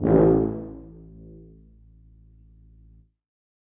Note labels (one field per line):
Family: brass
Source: acoustic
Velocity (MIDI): 50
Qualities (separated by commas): bright, reverb